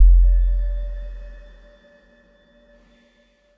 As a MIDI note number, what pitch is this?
29